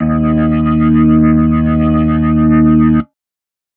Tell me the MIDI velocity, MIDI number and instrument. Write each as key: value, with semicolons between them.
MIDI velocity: 127; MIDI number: 39; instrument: electronic keyboard